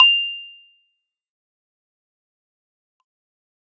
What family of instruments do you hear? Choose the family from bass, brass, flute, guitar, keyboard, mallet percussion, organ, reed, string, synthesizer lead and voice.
keyboard